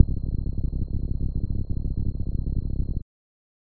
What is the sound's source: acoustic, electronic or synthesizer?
synthesizer